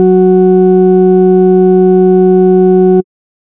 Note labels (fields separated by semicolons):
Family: bass; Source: synthesizer; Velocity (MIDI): 50; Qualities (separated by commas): distorted